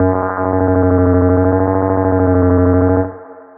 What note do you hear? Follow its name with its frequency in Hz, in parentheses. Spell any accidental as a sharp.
F#2 (92.5 Hz)